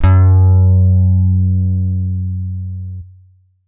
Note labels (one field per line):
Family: guitar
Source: electronic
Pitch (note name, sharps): F#2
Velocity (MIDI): 75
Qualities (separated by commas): distorted